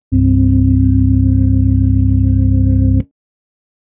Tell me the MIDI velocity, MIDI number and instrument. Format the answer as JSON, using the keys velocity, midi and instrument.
{"velocity": 25, "midi": 24, "instrument": "electronic organ"}